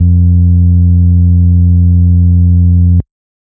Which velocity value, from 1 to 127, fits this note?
127